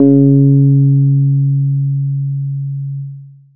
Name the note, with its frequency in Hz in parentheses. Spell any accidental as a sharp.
C#3 (138.6 Hz)